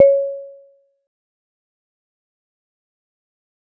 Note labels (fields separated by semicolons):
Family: mallet percussion; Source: acoustic; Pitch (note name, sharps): C#5; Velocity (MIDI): 50; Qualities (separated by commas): fast decay, percussive